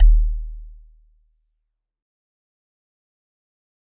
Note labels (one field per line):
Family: mallet percussion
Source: acoustic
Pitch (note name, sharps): D#1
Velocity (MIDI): 75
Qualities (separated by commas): dark, fast decay, percussive